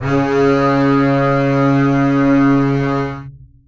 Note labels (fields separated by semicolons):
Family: string; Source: acoustic; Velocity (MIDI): 50; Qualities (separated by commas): long release, reverb